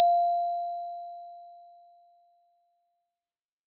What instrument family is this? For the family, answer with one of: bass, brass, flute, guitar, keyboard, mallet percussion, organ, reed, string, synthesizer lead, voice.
mallet percussion